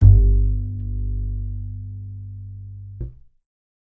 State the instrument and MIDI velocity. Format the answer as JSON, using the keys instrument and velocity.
{"instrument": "acoustic bass", "velocity": 50}